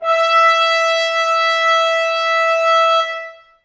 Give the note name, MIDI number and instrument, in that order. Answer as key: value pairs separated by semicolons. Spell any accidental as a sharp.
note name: E5; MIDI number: 76; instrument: acoustic brass instrument